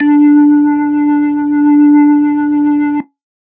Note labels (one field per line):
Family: organ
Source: electronic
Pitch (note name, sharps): D4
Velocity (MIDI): 75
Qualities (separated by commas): distorted